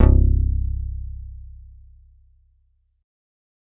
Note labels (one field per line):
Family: bass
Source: synthesizer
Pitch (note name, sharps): C1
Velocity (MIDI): 127